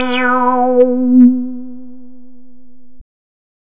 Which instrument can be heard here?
synthesizer bass